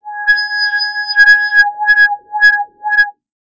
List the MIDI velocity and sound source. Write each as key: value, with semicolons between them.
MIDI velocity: 50; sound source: synthesizer